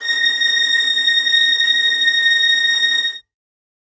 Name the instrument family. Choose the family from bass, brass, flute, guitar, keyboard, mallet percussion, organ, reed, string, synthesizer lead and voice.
string